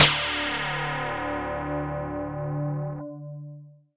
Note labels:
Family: mallet percussion; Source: electronic; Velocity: 127; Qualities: bright, long release

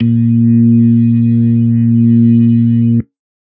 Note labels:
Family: organ; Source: electronic; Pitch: A#2; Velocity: 75

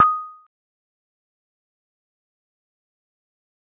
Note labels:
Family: mallet percussion; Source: acoustic; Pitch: D#6; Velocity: 25; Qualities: fast decay, percussive

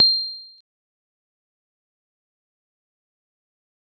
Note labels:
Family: guitar; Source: synthesizer; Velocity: 50; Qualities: dark, fast decay, percussive

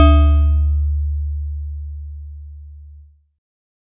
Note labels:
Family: mallet percussion; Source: acoustic; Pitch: D2; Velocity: 100

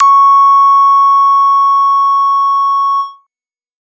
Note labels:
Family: bass; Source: synthesizer; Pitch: C#6; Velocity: 25; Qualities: bright, distorted

